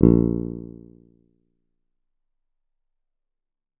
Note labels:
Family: guitar; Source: acoustic; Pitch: A#1; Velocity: 50; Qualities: dark

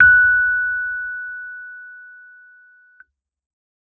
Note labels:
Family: keyboard; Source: electronic; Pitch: F#6; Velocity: 100

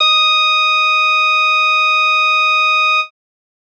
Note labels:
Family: bass; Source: synthesizer; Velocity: 25; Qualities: bright, distorted

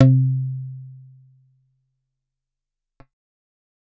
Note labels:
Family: guitar; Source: acoustic; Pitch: C3; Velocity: 75; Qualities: dark, fast decay

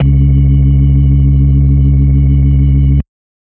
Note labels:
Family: organ; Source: electronic; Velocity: 75; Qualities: dark

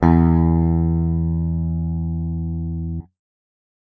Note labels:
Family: guitar; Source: electronic; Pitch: E2; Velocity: 100

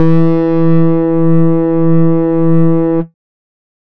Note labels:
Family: bass; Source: synthesizer; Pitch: E3; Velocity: 75; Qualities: distorted, multiphonic, tempo-synced

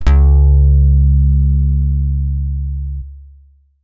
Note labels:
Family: guitar; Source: electronic; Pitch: C#2; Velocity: 127; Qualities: long release

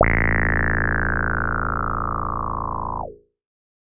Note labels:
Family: bass; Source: synthesizer; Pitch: A0; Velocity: 127

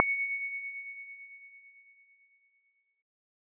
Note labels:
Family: keyboard; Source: electronic; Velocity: 25

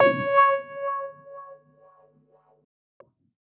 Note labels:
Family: keyboard; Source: electronic; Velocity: 25

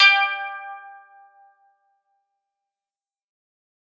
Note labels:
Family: guitar; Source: acoustic; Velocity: 75; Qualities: bright, fast decay

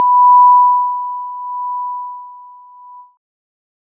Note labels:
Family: keyboard; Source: electronic; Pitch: B5; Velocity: 50; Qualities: multiphonic

